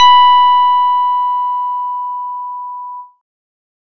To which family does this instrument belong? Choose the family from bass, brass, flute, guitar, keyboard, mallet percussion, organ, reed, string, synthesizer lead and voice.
bass